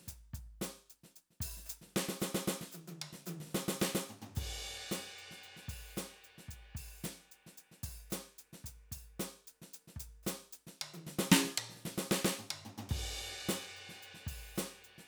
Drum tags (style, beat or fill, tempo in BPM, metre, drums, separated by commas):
funk, beat, 112 BPM, 4/4, ride, closed hi-hat, open hi-hat, hi-hat pedal, percussion, snare, high tom, floor tom, kick